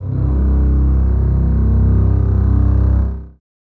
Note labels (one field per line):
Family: string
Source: acoustic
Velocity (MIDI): 100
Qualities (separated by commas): reverb